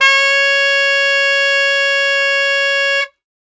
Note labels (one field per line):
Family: reed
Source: acoustic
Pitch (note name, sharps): C#5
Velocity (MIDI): 127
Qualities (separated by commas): bright